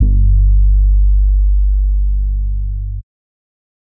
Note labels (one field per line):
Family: bass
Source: synthesizer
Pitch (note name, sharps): G1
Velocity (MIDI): 25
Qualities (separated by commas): dark